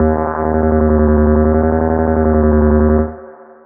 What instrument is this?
synthesizer bass